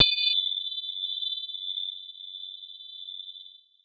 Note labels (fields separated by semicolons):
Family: mallet percussion; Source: synthesizer; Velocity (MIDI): 100; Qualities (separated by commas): multiphonic